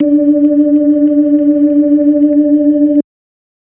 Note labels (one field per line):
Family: organ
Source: electronic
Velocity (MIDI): 127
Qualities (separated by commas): dark